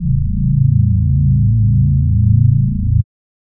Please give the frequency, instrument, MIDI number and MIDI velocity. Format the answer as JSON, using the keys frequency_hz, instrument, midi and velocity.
{"frequency_hz": 27.5, "instrument": "synthesizer voice", "midi": 21, "velocity": 50}